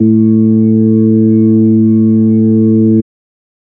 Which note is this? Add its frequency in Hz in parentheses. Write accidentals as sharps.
A2 (110 Hz)